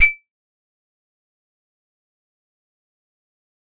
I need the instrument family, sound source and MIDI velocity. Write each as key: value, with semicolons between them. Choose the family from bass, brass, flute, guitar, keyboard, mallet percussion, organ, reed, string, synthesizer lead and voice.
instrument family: keyboard; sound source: acoustic; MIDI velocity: 50